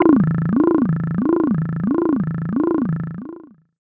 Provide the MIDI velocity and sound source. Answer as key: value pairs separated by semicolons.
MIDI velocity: 100; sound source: synthesizer